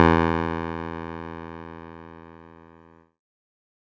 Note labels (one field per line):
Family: keyboard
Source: electronic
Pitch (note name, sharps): E2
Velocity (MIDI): 75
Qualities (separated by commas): distorted